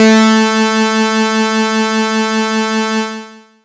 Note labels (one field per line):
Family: bass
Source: synthesizer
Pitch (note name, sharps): A3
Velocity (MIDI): 25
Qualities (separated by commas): bright, distorted, long release